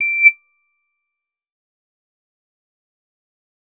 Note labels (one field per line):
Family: bass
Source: synthesizer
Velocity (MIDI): 127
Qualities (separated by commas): bright, distorted, fast decay, percussive